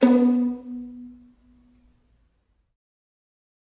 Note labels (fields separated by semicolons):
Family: string; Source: acoustic; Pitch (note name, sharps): B3; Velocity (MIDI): 50; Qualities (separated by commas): dark, reverb